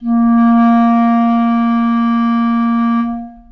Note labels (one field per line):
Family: reed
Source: acoustic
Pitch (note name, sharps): A#3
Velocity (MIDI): 25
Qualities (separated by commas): long release, reverb